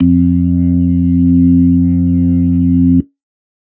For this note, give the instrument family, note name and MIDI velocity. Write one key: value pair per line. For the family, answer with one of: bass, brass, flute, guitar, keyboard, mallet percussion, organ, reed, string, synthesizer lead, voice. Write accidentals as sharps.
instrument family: organ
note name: F2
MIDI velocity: 25